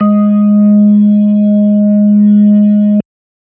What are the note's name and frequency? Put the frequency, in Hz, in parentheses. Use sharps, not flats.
G#3 (207.7 Hz)